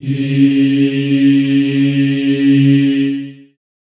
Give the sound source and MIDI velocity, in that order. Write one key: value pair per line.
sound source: acoustic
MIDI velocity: 127